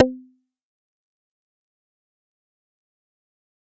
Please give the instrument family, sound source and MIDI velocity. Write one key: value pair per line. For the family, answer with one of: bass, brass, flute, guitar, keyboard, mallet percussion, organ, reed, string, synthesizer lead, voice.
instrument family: bass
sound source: synthesizer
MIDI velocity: 75